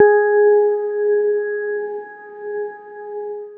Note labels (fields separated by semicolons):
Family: keyboard; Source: electronic; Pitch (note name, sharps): G#4; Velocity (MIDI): 25; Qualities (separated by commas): dark, long release